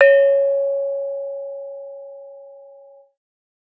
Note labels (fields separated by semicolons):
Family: mallet percussion; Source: acoustic; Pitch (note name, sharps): C#5; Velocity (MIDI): 127